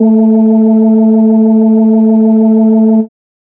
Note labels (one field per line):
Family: organ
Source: electronic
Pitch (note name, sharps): A3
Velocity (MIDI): 127